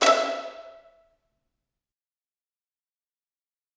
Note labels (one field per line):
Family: string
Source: acoustic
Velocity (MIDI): 127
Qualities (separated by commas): bright, fast decay, percussive, reverb